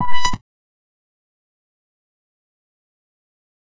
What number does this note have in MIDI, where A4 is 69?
83